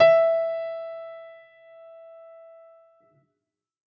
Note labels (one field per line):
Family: keyboard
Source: acoustic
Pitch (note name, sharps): E5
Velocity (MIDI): 100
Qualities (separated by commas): reverb